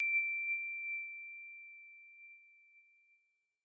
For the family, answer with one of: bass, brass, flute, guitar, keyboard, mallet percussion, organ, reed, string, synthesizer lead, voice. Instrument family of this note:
keyboard